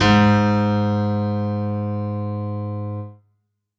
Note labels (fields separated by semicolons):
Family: keyboard; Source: acoustic; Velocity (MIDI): 127; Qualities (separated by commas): bright, reverb